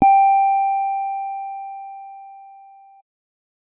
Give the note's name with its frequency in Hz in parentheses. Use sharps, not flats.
G5 (784 Hz)